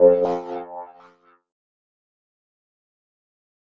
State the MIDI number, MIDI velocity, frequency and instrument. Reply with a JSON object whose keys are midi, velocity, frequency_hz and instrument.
{"midi": 41, "velocity": 100, "frequency_hz": 87.31, "instrument": "electronic keyboard"}